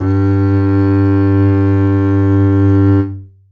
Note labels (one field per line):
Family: string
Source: acoustic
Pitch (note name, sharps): G2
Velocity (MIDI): 25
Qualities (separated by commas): reverb